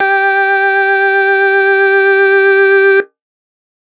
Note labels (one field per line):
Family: organ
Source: electronic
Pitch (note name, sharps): G4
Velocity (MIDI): 75